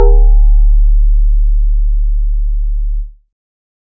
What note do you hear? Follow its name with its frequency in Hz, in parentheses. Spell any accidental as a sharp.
D1 (36.71 Hz)